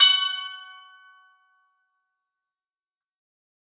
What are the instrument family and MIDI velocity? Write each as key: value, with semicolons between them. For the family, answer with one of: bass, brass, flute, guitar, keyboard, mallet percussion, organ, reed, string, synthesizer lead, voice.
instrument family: guitar; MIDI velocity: 127